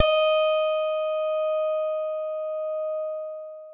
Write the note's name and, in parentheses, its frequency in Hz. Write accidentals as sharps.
D#5 (622.3 Hz)